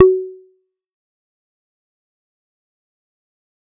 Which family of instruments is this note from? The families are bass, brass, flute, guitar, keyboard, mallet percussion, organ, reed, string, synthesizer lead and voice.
bass